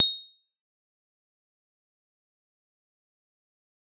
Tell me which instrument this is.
acoustic mallet percussion instrument